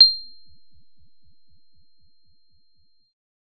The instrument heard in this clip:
synthesizer bass